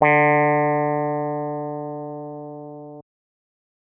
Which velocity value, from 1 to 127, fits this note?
75